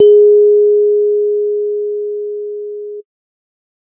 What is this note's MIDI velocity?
75